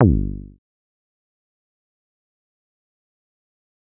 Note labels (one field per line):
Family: bass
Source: synthesizer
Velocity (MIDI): 25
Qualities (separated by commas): fast decay, percussive